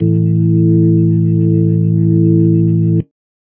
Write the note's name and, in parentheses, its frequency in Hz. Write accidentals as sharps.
A1 (55 Hz)